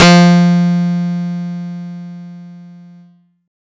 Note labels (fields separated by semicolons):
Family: guitar; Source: acoustic; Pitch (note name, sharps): F3; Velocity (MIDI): 127; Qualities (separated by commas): bright